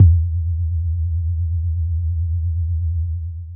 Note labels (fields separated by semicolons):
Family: bass; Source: synthesizer; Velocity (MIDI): 127; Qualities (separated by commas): dark, long release